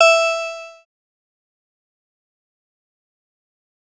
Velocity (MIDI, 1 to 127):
100